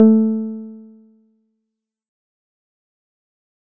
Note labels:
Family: guitar; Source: synthesizer; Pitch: A3; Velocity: 100; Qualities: dark, fast decay

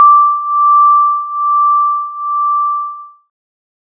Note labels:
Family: synthesizer lead; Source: synthesizer; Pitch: D6; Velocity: 127

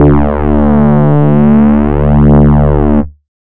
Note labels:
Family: bass; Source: synthesizer; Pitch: D2; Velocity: 50; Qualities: distorted

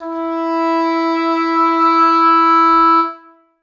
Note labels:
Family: reed; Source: acoustic; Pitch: E4; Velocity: 75; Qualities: reverb

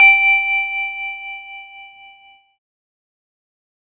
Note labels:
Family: keyboard; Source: electronic; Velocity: 75; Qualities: fast decay, reverb

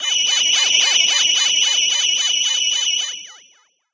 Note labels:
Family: voice; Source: synthesizer; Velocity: 75; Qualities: bright, distorted

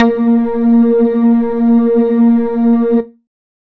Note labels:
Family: bass; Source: synthesizer; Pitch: A#3; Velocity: 50

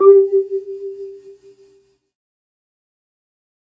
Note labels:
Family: keyboard; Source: synthesizer; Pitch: G4; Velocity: 75; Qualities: fast decay

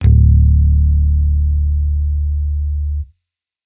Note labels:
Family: bass; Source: electronic; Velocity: 50; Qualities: distorted

